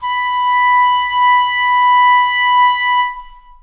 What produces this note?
acoustic reed instrument